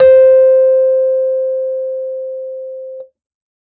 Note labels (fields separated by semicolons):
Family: keyboard; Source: electronic; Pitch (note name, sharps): C5; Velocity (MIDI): 127